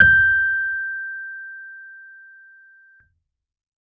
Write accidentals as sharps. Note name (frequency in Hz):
G6 (1568 Hz)